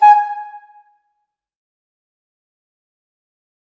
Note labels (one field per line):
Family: flute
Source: acoustic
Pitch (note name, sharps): G#5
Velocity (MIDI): 127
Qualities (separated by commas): fast decay, percussive, reverb